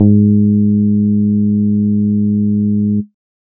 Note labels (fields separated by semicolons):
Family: bass; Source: synthesizer; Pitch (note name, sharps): G#2; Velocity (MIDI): 25